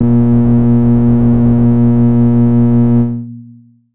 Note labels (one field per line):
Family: keyboard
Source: electronic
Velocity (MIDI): 50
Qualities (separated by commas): distorted, long release